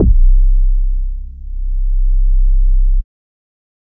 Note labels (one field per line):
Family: bass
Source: synthesizer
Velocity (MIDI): 50